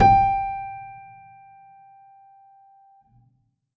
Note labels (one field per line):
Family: keyboard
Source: acoustic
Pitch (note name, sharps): G5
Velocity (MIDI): 100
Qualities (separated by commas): reverb